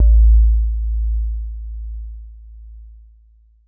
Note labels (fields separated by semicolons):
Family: keyboard; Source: electronic; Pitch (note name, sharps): A1; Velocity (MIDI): 75; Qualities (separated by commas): dark